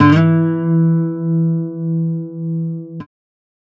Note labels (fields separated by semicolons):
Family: guitar; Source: electronic; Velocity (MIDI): 127